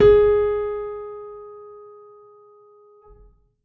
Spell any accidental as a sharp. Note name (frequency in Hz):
G#4 (415.3 Hz)